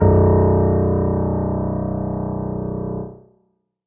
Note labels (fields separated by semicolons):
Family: keyboard; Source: acoustic; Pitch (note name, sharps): B0; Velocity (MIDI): 50; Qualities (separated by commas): reverb